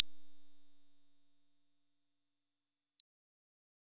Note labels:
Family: organ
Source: electronic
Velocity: 127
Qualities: bright

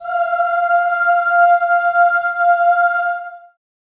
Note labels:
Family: voice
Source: acoustic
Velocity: 100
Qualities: long release, reverb

